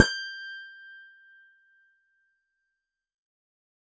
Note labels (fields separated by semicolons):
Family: keyboard; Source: electronic; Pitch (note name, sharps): G6; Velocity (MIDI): 75; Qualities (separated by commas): fast decay